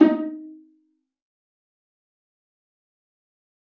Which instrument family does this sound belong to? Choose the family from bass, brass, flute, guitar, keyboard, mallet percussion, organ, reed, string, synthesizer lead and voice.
string